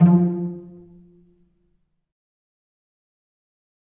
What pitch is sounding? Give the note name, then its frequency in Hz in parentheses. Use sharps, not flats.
F3 (174.6 Hz)